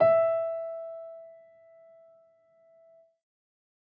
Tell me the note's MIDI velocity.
50